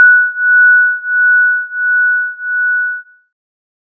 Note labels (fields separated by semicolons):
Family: synthesizer lead; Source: synthesizer; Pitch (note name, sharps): F#6; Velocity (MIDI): 75